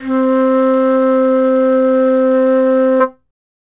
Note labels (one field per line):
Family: flute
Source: acoustic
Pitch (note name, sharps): C4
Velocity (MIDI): 75